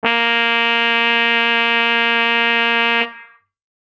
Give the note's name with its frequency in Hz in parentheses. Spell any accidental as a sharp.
A#3 (233.1 Hz)